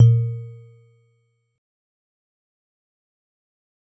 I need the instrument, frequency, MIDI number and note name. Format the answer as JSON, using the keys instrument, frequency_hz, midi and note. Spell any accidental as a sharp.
{"instrument": "acoustic mallet percussion instrument", "frequency_hz": 116.5, "midi": 46, "note": "A#2"}